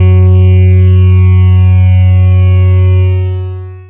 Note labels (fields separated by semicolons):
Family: bass; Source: synthesizer; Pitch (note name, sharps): F#2; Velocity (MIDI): 100; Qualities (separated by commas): long release